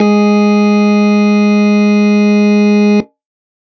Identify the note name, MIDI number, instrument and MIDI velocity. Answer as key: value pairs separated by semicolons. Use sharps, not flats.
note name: G#3; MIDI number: 56; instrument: electronic organ; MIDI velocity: 127